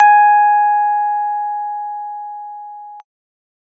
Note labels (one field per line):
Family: keyboard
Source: electronic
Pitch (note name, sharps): G#5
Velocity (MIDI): 75